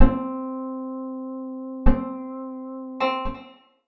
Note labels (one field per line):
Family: guitar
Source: acoustic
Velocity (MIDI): 100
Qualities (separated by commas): percussive, reverb